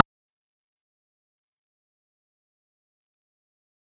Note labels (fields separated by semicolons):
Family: bass; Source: synthesizer; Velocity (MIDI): 50; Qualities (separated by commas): fast decay, percussive